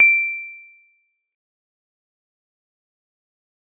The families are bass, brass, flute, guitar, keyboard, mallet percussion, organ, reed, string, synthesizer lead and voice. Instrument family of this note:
mallet percussion